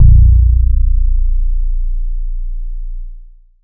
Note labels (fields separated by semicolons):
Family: bass; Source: synthesizer; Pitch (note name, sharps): A#0; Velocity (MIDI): 25; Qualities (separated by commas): distorted, long release